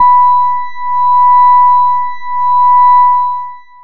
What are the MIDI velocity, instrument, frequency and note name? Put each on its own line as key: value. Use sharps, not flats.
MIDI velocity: 50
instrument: synthesizer bass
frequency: 987.8 Hz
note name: B5